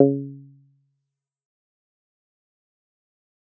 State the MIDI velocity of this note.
50